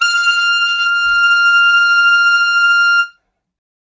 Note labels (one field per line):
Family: reed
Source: acoustic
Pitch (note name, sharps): F6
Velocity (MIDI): 75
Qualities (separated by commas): reverb